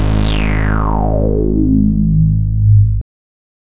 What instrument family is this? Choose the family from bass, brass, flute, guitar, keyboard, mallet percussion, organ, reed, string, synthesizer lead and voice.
bass